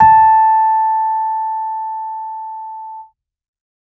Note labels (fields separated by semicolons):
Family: keyboard; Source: electronic; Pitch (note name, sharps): A5; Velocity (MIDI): 100